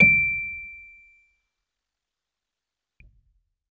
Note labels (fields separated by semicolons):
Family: keyboard; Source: electronic; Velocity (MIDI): 50; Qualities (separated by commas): fast decay